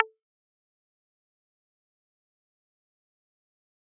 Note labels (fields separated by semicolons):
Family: guitar; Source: electronic; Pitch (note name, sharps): A4; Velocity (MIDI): 127; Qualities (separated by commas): fast decay, percussive